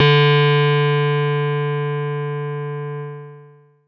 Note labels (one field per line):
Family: keyboard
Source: electronic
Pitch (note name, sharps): D3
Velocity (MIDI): 25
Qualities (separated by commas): distorted, long release